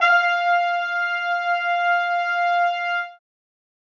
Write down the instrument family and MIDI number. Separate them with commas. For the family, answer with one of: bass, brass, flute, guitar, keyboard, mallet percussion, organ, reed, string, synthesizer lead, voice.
brass, 77